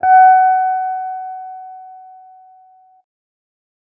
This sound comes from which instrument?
electronic guitar